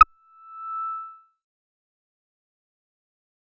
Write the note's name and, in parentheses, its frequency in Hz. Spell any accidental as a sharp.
E6 (1319 Hz)